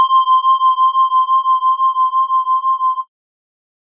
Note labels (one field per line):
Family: organ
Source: electronic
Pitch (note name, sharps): C6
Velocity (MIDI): 127